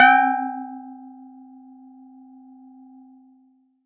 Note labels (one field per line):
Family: mallet percussion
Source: acoustic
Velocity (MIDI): 127